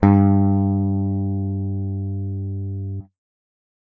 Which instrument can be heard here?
electronic guitar